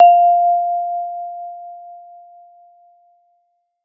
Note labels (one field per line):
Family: mallet percussion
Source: acoustic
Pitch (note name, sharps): F5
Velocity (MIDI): 75